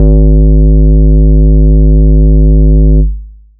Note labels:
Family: bass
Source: synthesizer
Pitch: G#1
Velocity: 100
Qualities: long release

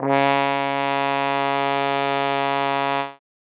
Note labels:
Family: brass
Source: acoustic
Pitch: C#3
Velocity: 127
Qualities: bright

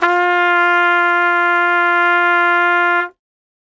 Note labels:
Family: brass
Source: acoustic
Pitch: F4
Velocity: 50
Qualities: bright

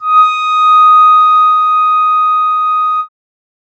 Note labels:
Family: keyboard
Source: synthesizer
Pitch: D#6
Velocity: 127

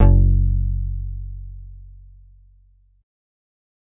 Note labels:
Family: bass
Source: synthesizer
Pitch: F#1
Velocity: 75

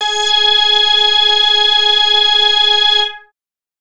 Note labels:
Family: bass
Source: synthesizer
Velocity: 127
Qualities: bright, distorted

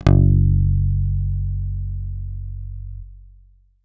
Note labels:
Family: guitar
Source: electronic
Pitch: F#1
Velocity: 100

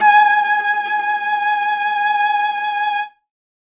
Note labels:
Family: string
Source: acoustic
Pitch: G#5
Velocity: 127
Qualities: bright, reverb

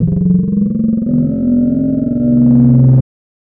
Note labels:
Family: voice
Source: synthesizer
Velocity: 100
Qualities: distorted

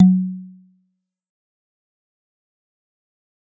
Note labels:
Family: mallet percussion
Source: acoustic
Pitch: F#3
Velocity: 75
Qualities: dark, fast decay, percussive

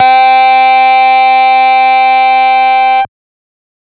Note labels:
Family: bass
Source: synthesizer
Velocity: 100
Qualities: bright, distorted, multiphonic

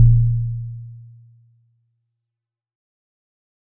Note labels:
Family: mallet percussion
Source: acoustic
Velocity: 75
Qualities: fast decay

